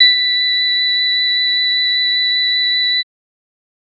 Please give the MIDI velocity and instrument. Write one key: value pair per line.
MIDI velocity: 127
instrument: electronic organ